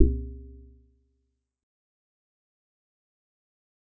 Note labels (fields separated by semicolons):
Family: mallet percussion; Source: synthesizer; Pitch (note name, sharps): C2; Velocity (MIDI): 25; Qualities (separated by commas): fast decay, multiphonic, percussive